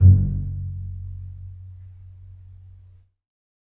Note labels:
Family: string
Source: acoustic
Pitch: F#1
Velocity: 25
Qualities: dark, reverb

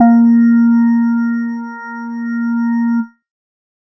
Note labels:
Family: organ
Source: electronic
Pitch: A#3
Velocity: 25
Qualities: dark

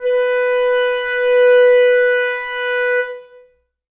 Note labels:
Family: reed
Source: acoustic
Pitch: B4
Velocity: 100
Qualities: reverb

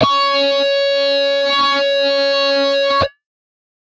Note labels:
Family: guitar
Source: electronic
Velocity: 127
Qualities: bright, distorted

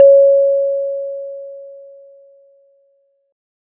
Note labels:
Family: mallet percussion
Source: acoustic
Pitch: C#5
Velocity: 25

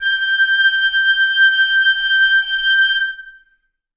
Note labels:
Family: reed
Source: acoustic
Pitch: G6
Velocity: 50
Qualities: reverb

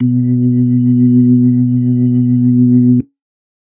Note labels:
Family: organ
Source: electronic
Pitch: B2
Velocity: 100

